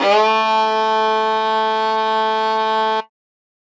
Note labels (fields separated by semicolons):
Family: string; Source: acoustic; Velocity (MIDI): 127